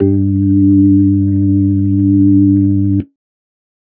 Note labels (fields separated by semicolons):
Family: organ; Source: electronic; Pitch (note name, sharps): G2; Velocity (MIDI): 127